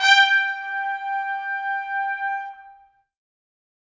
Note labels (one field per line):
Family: brass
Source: acoustic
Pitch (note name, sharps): G5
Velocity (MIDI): 50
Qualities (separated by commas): bright, reverb